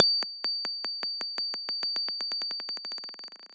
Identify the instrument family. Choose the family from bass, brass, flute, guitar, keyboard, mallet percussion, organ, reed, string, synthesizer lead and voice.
guitar